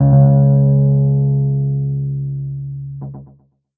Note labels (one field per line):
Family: keyboard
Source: electronic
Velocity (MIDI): 50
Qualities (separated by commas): dark, distorted, tempo-synced